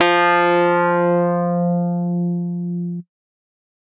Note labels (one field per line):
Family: keyboard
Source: electronic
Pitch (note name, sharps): F3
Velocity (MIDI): 100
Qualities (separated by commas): distorted